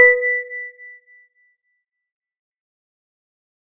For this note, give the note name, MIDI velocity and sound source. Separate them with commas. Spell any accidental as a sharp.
B4, 127, acoustic